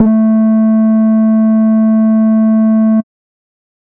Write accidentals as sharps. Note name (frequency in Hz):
A3 (220 Hz)